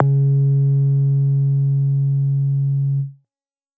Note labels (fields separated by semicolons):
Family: bass; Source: synthesizer; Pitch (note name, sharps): C#3; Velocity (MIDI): 75; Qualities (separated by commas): distorted